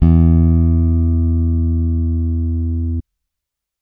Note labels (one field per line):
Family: bass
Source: electronic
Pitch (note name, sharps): E2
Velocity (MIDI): 50